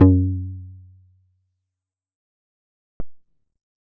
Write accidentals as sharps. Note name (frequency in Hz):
F#2 (92.5 Hz)